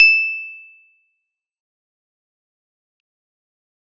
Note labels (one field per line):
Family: keyboard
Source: electronic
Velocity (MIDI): 127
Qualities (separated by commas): bright, fast decay, percussive